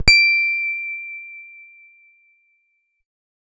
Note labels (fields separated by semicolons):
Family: guitar; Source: electronic; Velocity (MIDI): 100